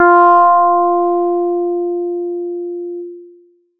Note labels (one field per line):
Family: bass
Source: synthesizer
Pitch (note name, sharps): F4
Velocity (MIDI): 75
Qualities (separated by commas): distorted